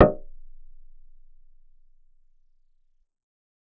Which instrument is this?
synthesizer bass